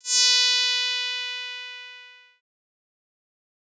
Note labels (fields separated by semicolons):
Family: bass; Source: synthesizer; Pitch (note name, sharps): B4; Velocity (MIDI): 25; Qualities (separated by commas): bright, distorted, fast decay